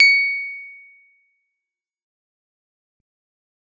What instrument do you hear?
electronic guitar